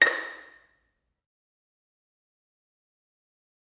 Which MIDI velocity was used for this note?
25